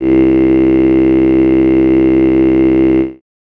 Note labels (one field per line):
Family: voice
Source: synthesizer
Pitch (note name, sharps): C2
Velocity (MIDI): 50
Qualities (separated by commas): bright